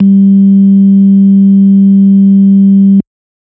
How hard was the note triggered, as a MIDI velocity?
75